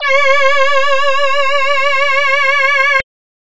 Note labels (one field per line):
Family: voice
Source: synthesizer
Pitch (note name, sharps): C#5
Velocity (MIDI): 100